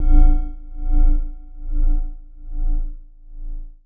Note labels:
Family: mallet percussion; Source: electronic; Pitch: A0; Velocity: 75; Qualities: long release

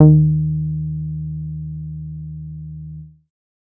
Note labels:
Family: bass; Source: synthesizer; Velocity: 50; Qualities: dark

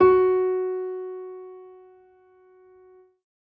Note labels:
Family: keyboard; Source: acoustic; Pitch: F#4; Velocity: 25

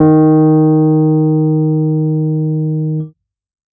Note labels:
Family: keyboard; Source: electronic; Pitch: D#3; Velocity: 100; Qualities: dark

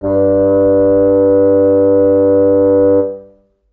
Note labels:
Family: reed; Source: acoustic; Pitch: G2; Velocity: 50; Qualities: reverb

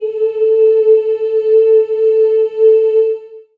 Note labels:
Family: voice; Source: acoustic; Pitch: A4; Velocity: 25; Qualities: long release, reverb

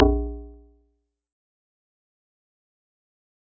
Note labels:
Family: mallet percussion; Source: acoustic; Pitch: A#1; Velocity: 75; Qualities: fast decay, percussive

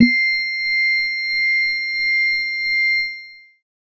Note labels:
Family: organ; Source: electronic; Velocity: 50; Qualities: reverb

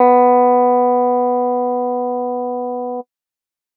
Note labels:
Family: guitar; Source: electronic; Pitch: B3; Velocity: 25

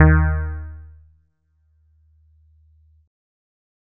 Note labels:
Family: keyboard; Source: electronic; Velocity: 127

